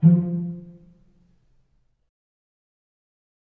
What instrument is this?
acoustic string instrument